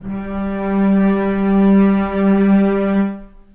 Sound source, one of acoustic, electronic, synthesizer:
acoustic